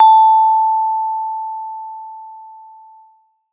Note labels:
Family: mallet percussion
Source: acoustic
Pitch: A5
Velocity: 100

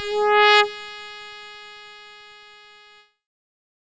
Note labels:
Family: keyboard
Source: synthesizer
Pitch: G#4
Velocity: 25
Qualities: bright, distorted

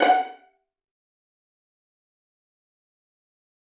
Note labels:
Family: string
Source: acoustic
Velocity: 100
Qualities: fast decay, percussive, reverb

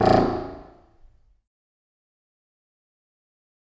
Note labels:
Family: reed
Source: acoustic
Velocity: 100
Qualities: distorted, fast decay, percussive, reverb

